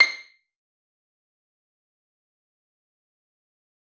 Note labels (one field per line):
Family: string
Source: acoustic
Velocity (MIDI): 100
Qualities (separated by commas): fast decay, percussive, reverb